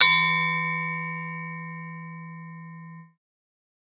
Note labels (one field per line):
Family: mallet percussion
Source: acoustic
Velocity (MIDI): 127